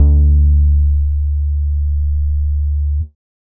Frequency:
73.42 Hz